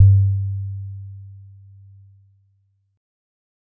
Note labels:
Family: mallet percussion; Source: acoustic; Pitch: G2; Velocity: 25; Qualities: dark

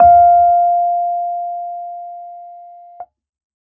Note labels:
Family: keyboard; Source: electronic; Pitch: F5; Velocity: 50

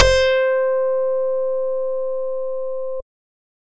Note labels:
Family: bass; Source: synthesizer; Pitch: C5; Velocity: 127; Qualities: bright, distorted

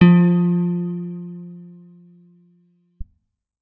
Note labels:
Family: guitar; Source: electronic; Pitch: F3; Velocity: 50; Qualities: reverb

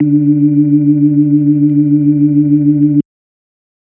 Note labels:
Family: organ; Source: electronic; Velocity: 75; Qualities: dark

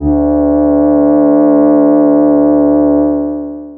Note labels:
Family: voice; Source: synthesizer; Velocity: 25; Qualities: distorted, long release

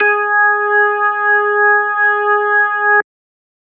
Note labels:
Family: organ; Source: electronic; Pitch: G#4; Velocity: 100

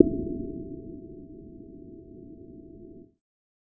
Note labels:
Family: bass; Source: synthesizer; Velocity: 127; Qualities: dark

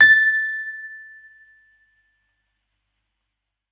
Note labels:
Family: keyboard; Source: electronic; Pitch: A6; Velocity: 75

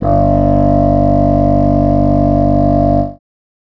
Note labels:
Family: reed; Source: acoustic; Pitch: G1; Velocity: 127

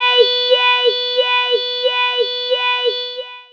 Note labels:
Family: voice; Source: synthesizer; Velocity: 25; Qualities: long release, non-linear envelope, tempo-synced

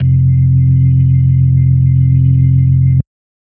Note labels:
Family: organ; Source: electronic; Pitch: F1; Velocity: 100; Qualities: dark

